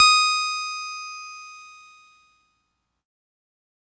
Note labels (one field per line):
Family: keyboard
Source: electronic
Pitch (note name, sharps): D#6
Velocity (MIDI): 127